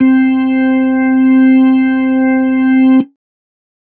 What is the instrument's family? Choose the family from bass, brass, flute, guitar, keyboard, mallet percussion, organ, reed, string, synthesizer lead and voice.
organ